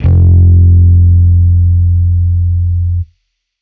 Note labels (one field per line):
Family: bass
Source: electronic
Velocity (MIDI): 25